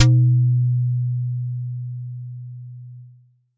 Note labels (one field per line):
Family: bass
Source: synthesizer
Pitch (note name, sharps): B2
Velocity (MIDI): 50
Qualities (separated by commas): distorted